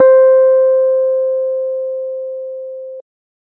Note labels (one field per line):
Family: keyboard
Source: electronic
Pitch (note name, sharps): C5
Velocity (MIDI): 100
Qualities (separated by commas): dark